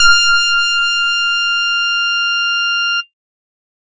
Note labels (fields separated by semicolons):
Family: bass; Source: synthesizer; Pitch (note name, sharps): F6; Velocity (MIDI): 127; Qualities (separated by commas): bright, distorted